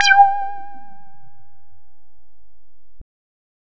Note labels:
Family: bass; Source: synthesizer; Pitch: G5; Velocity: 75; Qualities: distorted

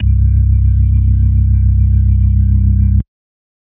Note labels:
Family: organ; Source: electronic; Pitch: C1; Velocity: 127; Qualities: dark

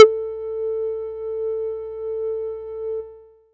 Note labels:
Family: bass; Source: synthesizer; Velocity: 25; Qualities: multiphonic

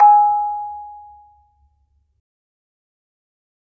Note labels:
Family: mallet percussion; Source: acoustic; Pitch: G#5; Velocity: 100; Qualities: fast decay, reverb

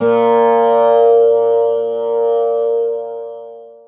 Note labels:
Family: guitar; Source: acoustic; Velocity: 127; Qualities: bright, long release, multiphonic, reverb

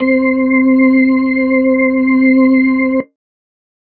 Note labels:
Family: organ; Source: electronic; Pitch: C4; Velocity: 100

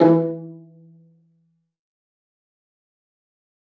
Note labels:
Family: string; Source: acoustic; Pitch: E3; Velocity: 127; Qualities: dark, fast decay, percussive, reverb

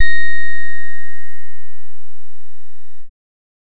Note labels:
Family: bass; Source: synthesizer; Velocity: 75

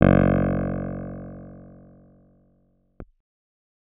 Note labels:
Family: keyboard; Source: electronic; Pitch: F#1; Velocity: 100

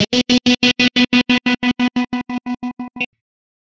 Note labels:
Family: guitar; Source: electronic; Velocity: 127; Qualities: bright, distorted, tempo-synced

